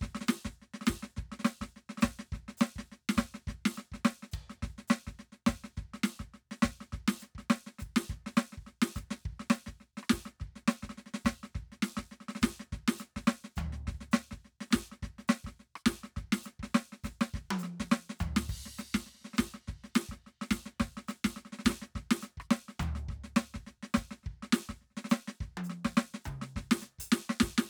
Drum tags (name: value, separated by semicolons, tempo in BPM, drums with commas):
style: New Orleans shuffle; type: beat; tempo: 104 BPM; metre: 4/4; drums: crash, closed hi-hat, hi-hat pedal, percussion, snare, cross-stick, high tom, mid tom, floor tom, kick